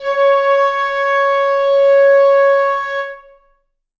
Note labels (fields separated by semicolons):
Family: reed; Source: acoustic; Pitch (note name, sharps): C#5; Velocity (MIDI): 25; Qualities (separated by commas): reverb